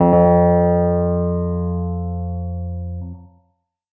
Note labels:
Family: keyboard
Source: electronic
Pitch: F2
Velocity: 100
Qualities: distorted, tempo-synced

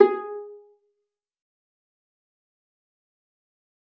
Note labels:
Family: string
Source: acoustic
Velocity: 127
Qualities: fast decay, percussive, reverb

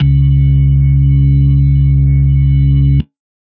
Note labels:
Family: organ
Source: electronic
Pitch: C#2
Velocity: 75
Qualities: dark

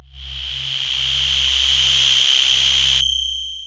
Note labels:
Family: voice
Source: synthesizer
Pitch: C2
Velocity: 127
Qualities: distorted, long release

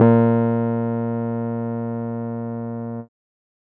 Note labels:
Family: keyboard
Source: electronic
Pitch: A#2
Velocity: 25

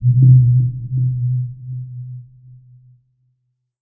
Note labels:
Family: synthesizer lead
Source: synthesizer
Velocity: 25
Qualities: dark, non-linear envelope, reverb

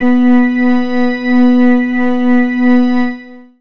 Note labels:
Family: organ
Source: electronic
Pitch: B3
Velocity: 127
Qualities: long release, reverb

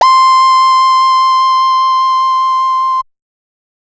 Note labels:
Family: bass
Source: synthesizer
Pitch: C6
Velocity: 75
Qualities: distorted

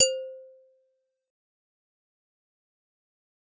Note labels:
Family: mallet percussion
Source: acoustic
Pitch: C5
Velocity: 50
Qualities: fast decay, percussive

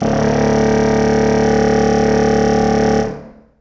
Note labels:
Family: reed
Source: acoustic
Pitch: D1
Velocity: 127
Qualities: distorted, reverb

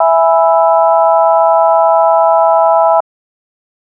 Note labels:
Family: organ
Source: electronic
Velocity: 100

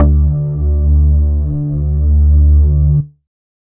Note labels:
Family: bass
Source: synthesizer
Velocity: 100

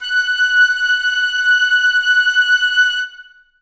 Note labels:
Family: reed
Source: acoustic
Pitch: F#6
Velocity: 127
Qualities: reverb

